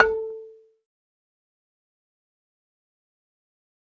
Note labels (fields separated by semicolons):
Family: mallet percussion; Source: acoustic; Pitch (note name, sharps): A4; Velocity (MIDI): 50; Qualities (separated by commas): fast decay, percussive, reverb